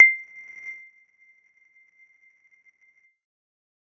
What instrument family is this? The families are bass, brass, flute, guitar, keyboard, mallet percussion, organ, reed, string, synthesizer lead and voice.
mallet percussion